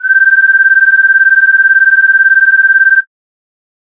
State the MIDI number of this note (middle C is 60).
91